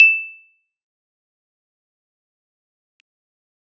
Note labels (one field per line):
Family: keyboard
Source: electronic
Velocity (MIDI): 50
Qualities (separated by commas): bright, fast decay, percussive